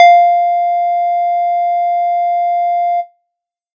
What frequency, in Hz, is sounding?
698.5 Hz